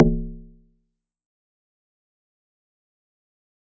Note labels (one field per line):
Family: mallet percussion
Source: acoustic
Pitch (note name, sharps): C1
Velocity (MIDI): 127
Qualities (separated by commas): fast decay, percussive